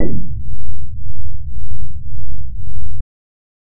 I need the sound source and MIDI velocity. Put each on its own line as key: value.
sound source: synthesizer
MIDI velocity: 25